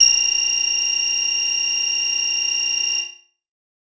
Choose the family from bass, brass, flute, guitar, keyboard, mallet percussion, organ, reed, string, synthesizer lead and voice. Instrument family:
keyboard